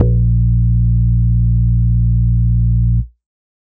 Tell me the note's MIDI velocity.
50